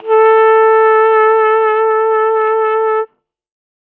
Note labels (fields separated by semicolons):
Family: brass; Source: acoustic; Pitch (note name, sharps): A4; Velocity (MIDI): 25